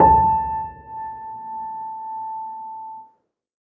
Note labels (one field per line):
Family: keyboard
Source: acoustic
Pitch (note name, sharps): A5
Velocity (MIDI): 50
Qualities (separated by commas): reverb